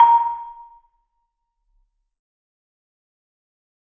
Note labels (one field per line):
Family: mallet percussion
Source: acoustic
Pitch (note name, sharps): A#5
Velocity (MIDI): 75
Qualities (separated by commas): fast decay, percussive, reverb